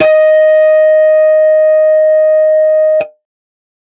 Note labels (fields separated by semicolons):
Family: guitar; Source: electronic; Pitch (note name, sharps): D#5; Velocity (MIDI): 50; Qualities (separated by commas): distorted